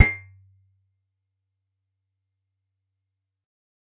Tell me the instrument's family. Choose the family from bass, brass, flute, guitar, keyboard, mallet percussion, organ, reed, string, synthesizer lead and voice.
guitar